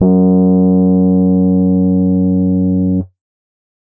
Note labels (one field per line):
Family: keyboard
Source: electronic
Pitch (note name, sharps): F#2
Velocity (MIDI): 75